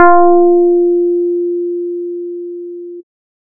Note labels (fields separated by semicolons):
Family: bass; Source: synthesizer; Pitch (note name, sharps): F4; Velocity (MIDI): 50